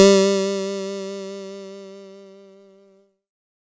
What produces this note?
electronic keyboard